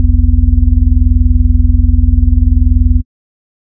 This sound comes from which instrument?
electronic organ